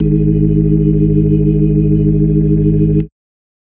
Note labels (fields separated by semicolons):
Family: organ; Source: electronic; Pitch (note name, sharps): G#1; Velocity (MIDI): 100; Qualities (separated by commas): dark